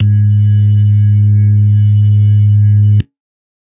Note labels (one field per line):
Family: organ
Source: electronic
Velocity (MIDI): 75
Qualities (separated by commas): dark